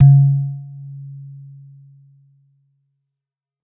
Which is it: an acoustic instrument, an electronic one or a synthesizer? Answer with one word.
acoustic